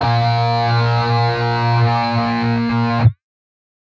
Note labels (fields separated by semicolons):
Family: guitar; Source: electronic; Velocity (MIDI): 25; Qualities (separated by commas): bright, distorted